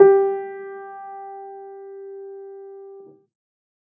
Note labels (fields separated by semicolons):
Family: keyboard; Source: acoustic; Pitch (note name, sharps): G4; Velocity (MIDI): 25; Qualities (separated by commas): reverb